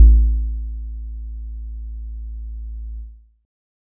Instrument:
synthesizer guitar